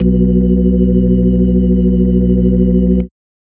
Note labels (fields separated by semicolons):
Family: organ; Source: electronic; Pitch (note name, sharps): B1; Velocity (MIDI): 127